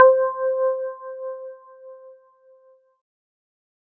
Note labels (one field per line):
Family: keyboard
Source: electronic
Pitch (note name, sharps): C5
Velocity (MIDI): 25